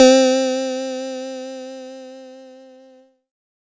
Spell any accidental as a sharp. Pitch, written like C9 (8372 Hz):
C4 (261.6 Hz)